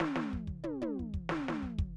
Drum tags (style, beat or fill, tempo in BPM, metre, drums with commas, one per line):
Afro-Cuban bembé
fill
122 BPM
4/4
snare, high tom, floor tom, kick